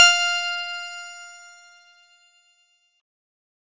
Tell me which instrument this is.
synthesizer lead